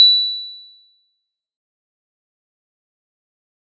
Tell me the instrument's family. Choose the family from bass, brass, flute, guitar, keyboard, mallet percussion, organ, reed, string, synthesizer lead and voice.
mallet percussion